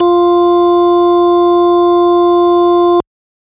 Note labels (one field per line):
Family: organ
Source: electronic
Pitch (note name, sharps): F4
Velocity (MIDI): 127